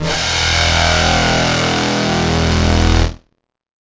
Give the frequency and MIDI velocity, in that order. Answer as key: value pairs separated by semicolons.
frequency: 41.2 Hz; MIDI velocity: 127